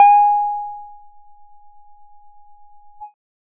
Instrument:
synthesizer bass